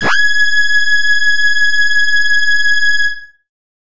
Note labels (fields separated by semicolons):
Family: bass; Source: synthesizer; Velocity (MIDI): 100; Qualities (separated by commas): bright, distorted